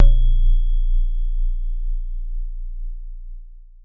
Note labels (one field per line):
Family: mallet percussion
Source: acoustic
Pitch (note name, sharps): A#0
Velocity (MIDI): 100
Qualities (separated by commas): long release